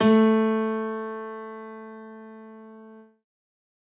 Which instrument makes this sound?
acoustic keyboard